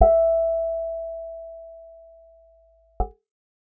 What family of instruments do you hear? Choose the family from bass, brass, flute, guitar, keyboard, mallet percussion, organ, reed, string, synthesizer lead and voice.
guitar